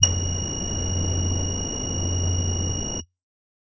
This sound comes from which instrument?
synthesizer voice